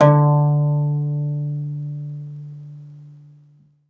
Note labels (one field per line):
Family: guitar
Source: acoustic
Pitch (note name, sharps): D3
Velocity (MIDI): 100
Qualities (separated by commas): reverb